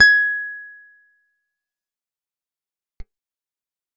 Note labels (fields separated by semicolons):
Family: guitar; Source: acoustic; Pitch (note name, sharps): G#6; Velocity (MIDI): 25; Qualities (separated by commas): fast decay, percussive